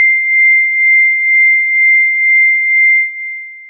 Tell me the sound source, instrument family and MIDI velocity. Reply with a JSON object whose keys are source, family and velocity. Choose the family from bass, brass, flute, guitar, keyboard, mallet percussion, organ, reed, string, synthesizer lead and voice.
{"source": "synthesizer", "family": "synthesizer lead", "velocity": 25}